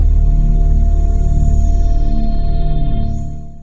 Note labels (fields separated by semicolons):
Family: synthesizer lead; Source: synthesizer; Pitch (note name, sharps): D0; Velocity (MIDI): 127; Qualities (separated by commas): long release